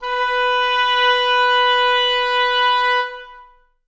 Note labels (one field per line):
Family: reed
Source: acoustic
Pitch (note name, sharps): B4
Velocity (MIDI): 127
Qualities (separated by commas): long release, reverb